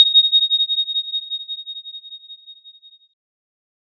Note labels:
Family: keyboard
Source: synthesizer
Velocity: 25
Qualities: bright

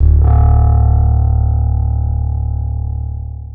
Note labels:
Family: guitar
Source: acoustic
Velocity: 100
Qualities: dark, long release

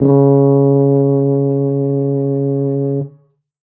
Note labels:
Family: brass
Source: acoustic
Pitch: C#3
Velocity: 50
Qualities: dark

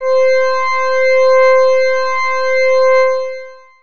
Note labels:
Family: organ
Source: electronic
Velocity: 50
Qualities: distorted, long release

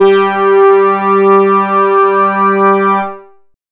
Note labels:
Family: bass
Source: synthesizer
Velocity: 100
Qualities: bright, distorted

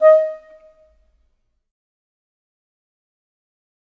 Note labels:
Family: reed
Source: acoustic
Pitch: D#5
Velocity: 50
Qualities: fast decay, percussive, reverb

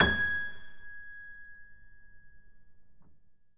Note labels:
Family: keyboard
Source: acoustic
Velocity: 75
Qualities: reverb

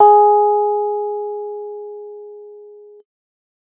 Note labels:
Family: keyboard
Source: electronic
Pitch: G#4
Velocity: 75

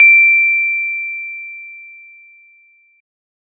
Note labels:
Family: organ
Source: electronic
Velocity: 127

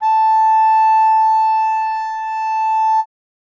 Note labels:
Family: reed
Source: acoustic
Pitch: A5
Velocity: 100

